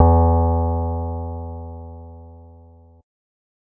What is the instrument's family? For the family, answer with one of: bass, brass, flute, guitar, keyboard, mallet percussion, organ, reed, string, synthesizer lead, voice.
bass